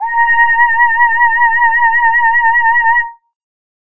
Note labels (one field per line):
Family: voice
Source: synthesizer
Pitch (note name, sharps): A#5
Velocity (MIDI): 127